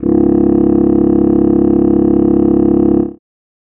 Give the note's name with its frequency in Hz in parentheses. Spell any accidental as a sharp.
C#1 (34.65 Hz)